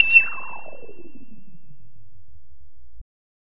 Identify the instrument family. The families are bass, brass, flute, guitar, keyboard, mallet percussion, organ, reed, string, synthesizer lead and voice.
bass